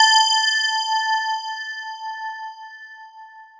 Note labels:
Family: mallet percussion; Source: electronic; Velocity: 100; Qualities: bright, long release

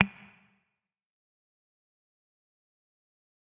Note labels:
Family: guitar; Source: electronic; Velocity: 25; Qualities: fast decay, percussive

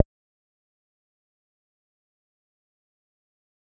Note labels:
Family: bass; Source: synthesizer; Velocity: 50; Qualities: fast decay, percussive

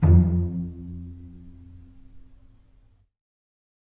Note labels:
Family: string; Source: acoustic; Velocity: 75; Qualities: dark, reverb

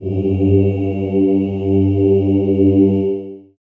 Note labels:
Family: voice; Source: acoustic; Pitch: G2; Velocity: 50; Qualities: dark, long release, reverb

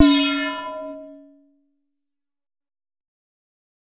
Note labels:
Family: bass; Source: synthesizer; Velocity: 50; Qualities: bright, distorted, fast decay

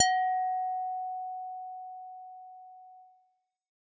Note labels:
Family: bass; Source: synthesizer; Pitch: F#5; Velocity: 127; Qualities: distorted

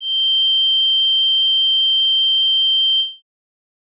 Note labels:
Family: organ; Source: electronic; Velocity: 25; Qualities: bright

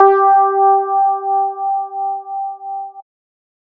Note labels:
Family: bass; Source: synthesizer; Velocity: 127

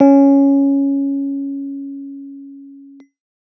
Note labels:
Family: keyboard; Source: electronic; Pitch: C#4; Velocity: 75; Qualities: dark

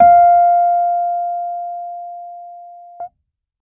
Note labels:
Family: keyboard; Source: electronic; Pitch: F5; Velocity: 75

